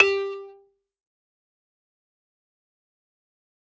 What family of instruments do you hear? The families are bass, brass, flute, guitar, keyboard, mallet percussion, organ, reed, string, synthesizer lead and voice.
mallet percussion